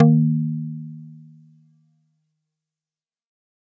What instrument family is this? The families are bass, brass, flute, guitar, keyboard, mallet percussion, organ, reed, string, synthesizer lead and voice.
mallet percussion